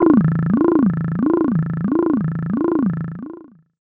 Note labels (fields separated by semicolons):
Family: voice; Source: synthesizer; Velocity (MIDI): 50; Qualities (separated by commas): long release, non-linear envelope, tempo-synced